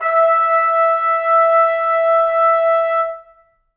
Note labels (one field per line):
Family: brass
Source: acoustic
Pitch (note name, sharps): E5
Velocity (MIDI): 25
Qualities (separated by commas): reverb